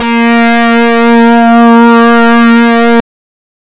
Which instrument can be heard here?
synthesizer reed instrument